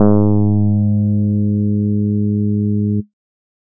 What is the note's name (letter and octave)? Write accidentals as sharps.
G#2